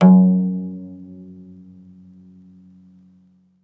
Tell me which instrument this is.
acoustic guitar